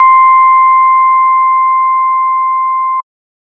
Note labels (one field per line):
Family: organ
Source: electronic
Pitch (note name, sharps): C6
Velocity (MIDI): 127